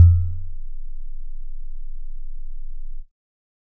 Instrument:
electronic keyboard